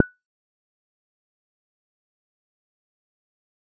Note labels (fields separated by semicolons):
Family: bass; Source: synthesizer; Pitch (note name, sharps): F#6; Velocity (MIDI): 50; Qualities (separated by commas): fast decay, percussive